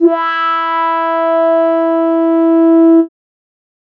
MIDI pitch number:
64